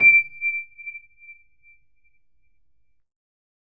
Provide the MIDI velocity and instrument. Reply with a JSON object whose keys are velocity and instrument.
{"velocity": 50, "instrument": "electronic keyboard"}